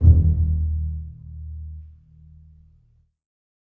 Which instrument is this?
acoustic string instrument